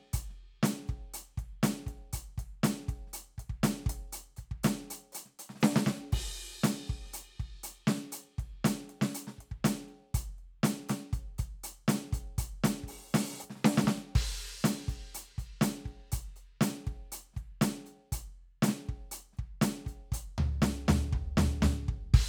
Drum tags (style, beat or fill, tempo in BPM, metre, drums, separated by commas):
rock, beat, 120 BPM, 4/4, crash, closed hi-hat, open hi-hat, hi-hat pedal, snare, mid tom, floor tom, kick